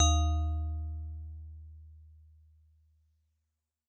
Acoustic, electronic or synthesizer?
acoustic